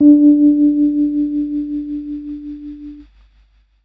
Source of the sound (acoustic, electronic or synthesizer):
electronic